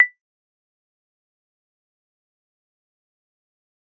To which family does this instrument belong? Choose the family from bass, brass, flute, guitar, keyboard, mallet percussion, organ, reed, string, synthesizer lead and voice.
mallet percussion